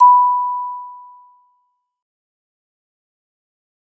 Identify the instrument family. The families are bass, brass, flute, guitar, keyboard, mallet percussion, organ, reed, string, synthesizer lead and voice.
mallet percussion